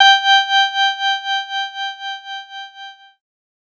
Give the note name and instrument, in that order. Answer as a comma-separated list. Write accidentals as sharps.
G5, electronic keyboard